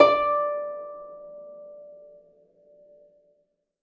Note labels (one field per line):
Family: string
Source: acoustic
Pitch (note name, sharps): D5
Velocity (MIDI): 75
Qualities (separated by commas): reverb